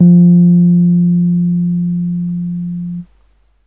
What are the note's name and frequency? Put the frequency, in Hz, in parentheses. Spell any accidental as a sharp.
F3 (174.6 Hz)